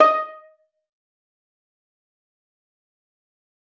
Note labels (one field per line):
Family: string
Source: acoustic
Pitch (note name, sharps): D#5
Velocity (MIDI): 127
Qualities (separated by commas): fast decay, percussive, reverb